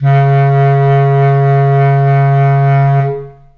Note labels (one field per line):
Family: reed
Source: acoustic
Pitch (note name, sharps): C#3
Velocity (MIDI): 50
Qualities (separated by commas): long release, reverb